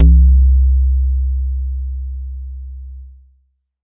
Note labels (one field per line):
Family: bass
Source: synthesizer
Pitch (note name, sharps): C2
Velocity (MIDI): 100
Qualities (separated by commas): dark, distorted